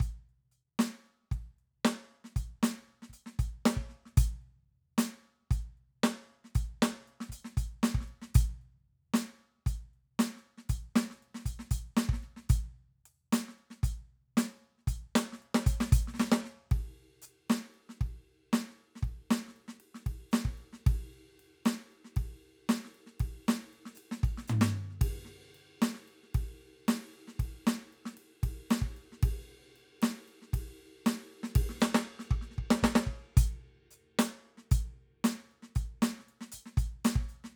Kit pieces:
ride, ride bell, closed hi-hat, hi-hat pedal, snare, cross-stick, floor tom and kick